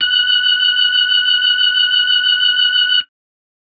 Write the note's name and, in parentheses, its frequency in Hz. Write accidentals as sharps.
F#6 (1480 Hz)